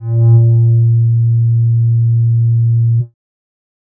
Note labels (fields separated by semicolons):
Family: bass; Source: synthesizer; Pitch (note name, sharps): A#2; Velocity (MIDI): 75; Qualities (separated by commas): dark